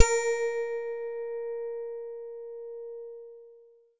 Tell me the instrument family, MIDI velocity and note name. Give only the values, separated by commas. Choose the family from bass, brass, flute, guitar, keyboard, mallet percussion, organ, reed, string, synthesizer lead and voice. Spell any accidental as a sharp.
guitar, 100, A#4